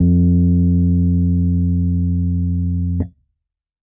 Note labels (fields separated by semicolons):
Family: keyboard; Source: electronic; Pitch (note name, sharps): F2; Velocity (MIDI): 50; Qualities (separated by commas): dark